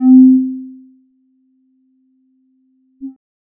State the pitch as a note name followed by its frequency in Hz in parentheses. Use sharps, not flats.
C4 (261.6 Hz)